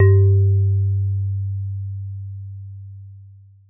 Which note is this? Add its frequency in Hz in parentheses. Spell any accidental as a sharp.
G2 (98 Hz)